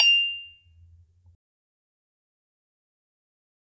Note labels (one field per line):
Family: mallet percussion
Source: acoustic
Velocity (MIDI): 75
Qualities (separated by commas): fast decay, percussive, reverb